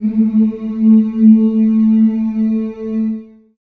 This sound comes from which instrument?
acoustic voice